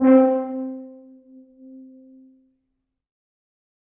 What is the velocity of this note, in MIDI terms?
127